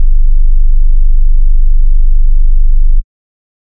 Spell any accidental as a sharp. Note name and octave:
G0